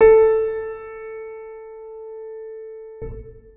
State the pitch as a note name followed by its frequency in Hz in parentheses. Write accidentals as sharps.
A4 (440 Hz)